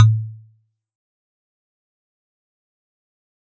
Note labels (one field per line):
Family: mallet percussion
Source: acoustic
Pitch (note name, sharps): A2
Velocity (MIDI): 100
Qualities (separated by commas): fast decay, percussive